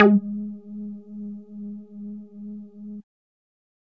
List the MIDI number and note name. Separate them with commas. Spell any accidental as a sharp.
56, G#3